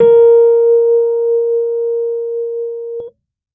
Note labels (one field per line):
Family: keyboard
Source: electronic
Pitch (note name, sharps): A#4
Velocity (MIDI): 75